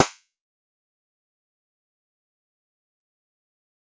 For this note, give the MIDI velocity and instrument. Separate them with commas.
100, synthesizer guitar